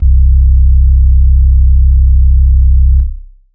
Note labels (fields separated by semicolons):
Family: organ; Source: electronic; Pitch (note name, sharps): C1; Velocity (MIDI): 100; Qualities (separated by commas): dark